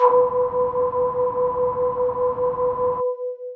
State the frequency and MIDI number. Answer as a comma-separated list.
493.9 Hz, 71